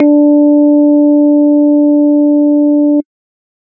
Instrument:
electronic organ